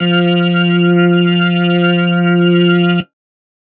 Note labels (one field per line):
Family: keyboard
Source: electronic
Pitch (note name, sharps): F3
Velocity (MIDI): 75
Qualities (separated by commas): distorted